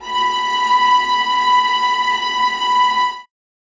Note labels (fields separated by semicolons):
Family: string; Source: acoustic; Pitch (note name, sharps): B5; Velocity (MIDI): 50; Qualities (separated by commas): bright, non-linear envelope, reverb